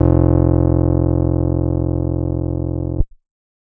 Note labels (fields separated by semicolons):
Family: keyboard; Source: electronic; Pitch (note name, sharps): F1; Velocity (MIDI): 100; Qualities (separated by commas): distorted